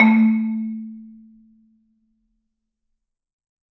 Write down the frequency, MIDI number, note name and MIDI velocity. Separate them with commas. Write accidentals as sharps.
220 Hz, 57, A3, 100